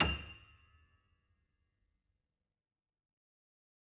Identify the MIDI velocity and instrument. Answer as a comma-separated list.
50, acoustic keyboard